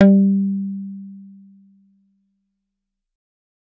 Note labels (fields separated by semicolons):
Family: bass; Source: synthesizer; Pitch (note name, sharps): G3; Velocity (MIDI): 50